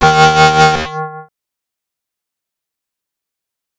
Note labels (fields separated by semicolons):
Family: bass; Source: synthesizer; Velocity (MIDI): 50; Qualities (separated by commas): distorted, fast decay, multiphonic